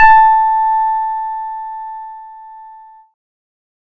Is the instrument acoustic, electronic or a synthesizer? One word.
electronic